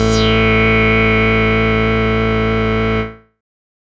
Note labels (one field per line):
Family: bass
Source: synthesizer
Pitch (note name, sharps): A1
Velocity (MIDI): 127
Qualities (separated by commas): bright, distorted, non-linear envelope